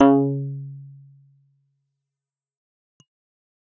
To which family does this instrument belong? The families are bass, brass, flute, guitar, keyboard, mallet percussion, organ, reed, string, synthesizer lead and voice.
keyboard